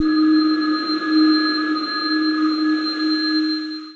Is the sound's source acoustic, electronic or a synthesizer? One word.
electronic